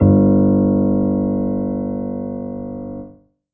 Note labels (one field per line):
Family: keyboard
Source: acoustic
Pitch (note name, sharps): G1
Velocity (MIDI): 25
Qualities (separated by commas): reverb